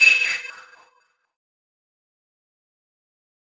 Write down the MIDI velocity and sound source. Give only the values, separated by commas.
100, electronic